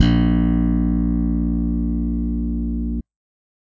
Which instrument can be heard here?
electronic bass